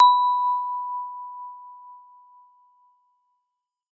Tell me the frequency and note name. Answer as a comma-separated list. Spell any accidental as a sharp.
987.8 Hz, B5